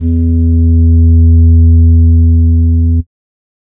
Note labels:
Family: flute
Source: synthesizer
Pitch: E2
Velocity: 50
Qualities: dark

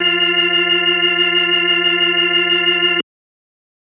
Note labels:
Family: organ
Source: electronic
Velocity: 50

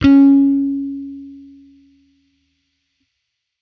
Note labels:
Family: bass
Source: electronic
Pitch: C#4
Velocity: 50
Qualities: distorted

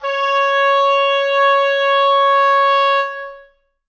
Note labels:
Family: reed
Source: acoustic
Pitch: C#5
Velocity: 127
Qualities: long release, reverb

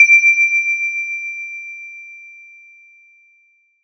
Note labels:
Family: mallet percussion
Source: acoustic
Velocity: 25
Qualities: bright, multiphonic

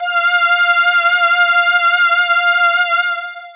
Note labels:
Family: voice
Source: synthesizer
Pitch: F5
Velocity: 100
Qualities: bright, distorted, long release

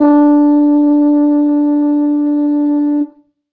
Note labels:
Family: brass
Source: acoustic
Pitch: D4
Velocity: 75

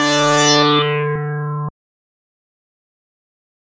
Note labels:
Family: bass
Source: synthesizer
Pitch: D3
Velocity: 75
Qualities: distorted, fast decay

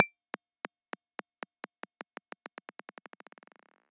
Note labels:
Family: guitar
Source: electronic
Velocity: 127

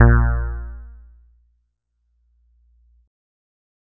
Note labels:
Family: keyboard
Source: electronic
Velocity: 127

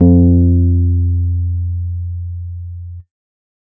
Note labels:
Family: keyboard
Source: electronic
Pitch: F2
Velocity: 25

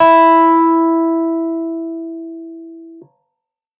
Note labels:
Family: keyboard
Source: electronic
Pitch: E4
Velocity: 127

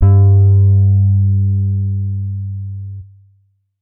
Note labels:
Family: guitar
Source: electronic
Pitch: G2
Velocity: 25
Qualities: distorted

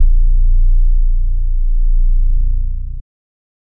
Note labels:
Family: bass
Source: synthesizer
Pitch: A#0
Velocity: 50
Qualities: dark

